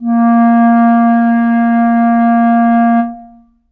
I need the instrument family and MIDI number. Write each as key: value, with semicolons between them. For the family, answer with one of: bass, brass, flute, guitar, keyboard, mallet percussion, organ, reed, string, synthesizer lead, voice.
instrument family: reed; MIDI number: 58